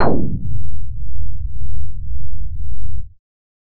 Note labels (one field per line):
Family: bass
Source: synthesizer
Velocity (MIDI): 25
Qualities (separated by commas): distorted